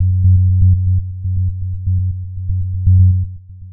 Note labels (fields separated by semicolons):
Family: synthesizer lead; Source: synthesizer; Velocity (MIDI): 75; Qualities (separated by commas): dark, long release, tempo-synced